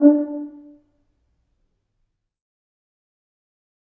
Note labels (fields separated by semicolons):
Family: brass; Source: acoustic; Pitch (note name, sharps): D4; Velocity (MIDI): 25; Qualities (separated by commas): dark, fast decay, percussive, reverb